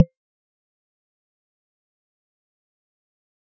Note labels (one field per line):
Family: mallet percussion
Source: acoustic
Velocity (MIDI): 25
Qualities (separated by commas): fast decay, percussive